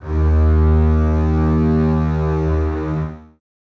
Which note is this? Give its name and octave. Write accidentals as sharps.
D#2